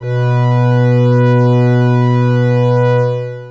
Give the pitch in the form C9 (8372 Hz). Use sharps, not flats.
B2 (123.5 Hz)